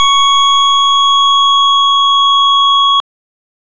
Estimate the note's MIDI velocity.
50